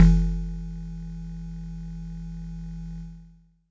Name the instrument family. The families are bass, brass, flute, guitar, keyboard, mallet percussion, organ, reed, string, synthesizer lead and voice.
mallet percussion